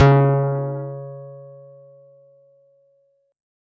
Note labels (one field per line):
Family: guitar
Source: electronic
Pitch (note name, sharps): C#3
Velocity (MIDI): 75